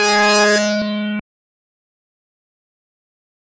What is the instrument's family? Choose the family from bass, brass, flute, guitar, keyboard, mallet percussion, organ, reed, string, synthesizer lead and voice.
bass